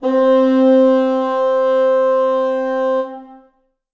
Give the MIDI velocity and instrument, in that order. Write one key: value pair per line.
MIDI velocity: 127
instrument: acoustic reed instrument